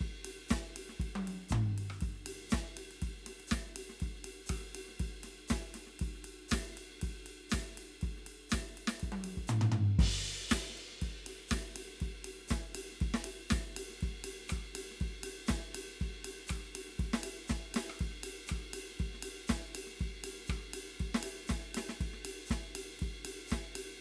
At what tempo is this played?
120 BPM